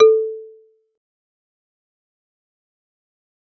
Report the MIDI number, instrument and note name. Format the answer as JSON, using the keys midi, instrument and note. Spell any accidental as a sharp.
{"midi": 69, "instrument": "acoustic mallet percussion instrument", "note": "A4"}